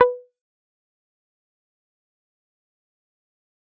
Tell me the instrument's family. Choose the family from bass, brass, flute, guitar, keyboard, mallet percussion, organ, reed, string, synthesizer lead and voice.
guitar